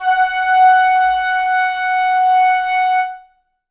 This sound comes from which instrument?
acoustic reed instrument